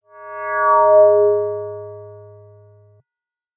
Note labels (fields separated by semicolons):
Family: mallet percussion; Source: electronic; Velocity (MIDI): 100